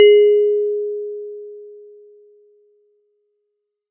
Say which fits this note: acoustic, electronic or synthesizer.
acoustic